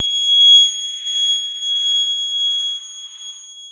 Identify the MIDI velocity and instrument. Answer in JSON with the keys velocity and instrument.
{"velocity": 127, "instrument": "electronic keyboard"}